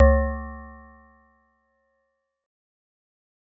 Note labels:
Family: mallet percussion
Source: acoustic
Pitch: C#2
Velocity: 127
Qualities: fast decay, percussive

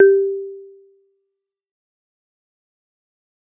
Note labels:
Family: mallet percussion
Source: acoustic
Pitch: G4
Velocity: 127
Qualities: dark, fast decay, percussive, reverb

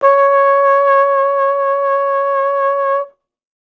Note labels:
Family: brass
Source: acoustic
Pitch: C#5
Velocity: 25

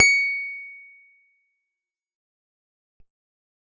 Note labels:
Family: guitar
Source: acoustic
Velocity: 127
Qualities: fast decay

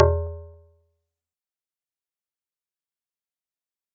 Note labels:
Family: mallet percussion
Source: acoustic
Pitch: E2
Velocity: 100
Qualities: fast decay, percussive

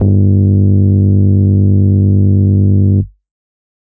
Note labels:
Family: organ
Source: electronic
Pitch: G1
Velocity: 100

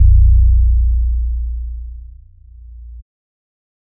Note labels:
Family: bass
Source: synthesizer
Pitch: A#0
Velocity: 127

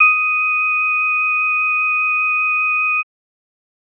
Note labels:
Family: organ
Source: electronic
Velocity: 100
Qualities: bright, multiphonic

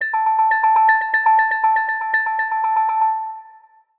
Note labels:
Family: mallet percussion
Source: synthesizer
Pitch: A5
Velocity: 25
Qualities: long release, multiphonic, percussive, tempo-synced

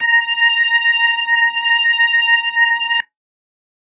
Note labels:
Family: organ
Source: electronic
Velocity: 127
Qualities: distorted

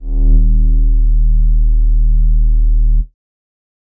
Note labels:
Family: bass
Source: synthesizer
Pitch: D#1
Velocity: 75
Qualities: dark

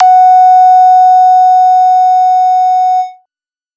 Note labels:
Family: bass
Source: synthesizer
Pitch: F#5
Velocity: 50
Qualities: bright, distorted

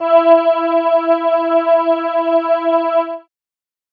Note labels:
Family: keyboard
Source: synthesizer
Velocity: 75

